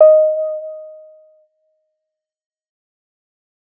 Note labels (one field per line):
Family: bass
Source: synthesizer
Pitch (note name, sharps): D#5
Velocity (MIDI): 25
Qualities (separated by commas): fast decay